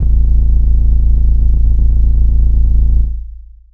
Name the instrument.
electronic keyboard